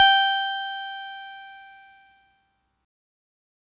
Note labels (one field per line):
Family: keyboard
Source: electronic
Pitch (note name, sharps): G5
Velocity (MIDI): 25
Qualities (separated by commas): bright, distorted